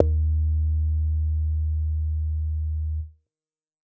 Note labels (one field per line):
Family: bass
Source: synthesizer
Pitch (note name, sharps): D#2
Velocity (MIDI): 25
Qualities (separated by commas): dark, distorted